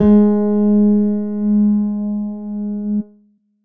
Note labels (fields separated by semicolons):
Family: keyboard; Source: electronic; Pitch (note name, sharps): G#3; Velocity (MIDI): 25; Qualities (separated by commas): dark